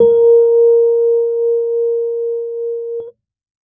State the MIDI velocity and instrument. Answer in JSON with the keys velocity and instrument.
{"velocity": 50, "instrument": "electronic keyboard"}